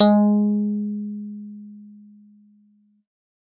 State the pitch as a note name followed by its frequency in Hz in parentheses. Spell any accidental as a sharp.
G#3 (207.7 Hz)